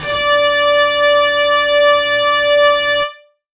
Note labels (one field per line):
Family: guitar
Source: electronic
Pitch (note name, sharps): D5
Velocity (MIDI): 25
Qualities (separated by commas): distorted